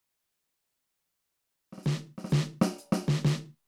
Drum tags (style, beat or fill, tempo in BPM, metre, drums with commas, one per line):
Purdie shuffle
fill
130 BPM
4/4
hi-hat pedal, snare